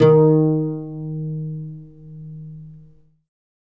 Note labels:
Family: guitar; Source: acoustic; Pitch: D#3; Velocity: 75; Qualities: reverb

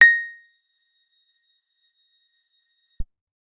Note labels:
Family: guitar; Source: acoustic; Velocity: 50; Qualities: percussive

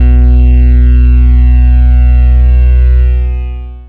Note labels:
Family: bass; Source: synthesizer; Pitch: B1; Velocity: 100; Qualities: long release

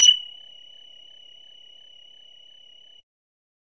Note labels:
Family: bass; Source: synthesizer; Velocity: 100; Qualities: bright, percussive

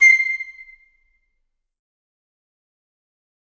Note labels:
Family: flute; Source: acoustic; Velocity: 75; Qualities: fast decay, percussive, reverb

